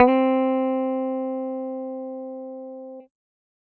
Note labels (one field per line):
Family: guitar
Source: electronic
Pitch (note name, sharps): C4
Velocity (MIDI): 127